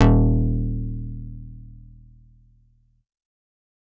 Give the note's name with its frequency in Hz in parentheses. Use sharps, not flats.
D#1 (38.89 Hz)